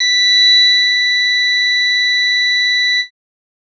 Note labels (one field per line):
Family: bass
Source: synthesizer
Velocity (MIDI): 50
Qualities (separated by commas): bright, distorted